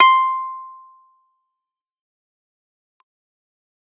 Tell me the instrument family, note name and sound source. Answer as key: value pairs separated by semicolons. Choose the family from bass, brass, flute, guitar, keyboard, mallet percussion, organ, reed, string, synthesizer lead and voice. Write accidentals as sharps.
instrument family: keyboard; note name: C6; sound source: electronic